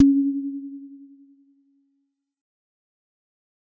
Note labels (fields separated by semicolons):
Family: mallet percussion; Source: acoustic; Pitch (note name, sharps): C#4; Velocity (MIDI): 50; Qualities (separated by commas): dark, fast decay